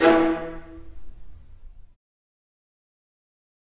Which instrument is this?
acoustic string instrument